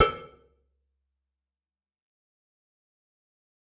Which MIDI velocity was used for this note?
127